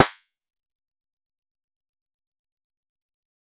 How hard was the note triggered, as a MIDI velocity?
127